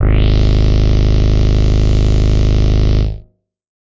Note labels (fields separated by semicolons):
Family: bass; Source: synthesizer; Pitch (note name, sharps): G#0; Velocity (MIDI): 50; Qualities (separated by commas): distorted